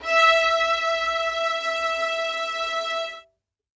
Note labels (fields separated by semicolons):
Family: string; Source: acoustic; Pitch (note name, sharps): E5; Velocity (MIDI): 127; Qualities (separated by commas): reverb